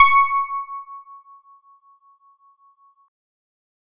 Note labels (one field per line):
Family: keyboard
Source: electronic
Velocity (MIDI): 100